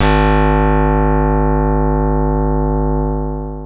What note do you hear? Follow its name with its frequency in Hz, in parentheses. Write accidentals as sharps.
G#1 (51.91 Hz)